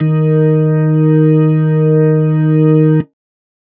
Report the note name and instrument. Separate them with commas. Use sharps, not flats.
D#3, electronic organ